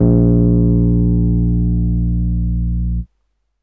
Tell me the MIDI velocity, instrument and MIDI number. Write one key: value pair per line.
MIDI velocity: 75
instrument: electronic keyboard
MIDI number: 34